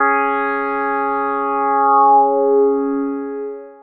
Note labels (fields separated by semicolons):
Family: synthesizer lead; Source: synthesizer; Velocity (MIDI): 100; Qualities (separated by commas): long release